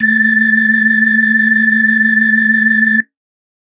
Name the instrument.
electronic organ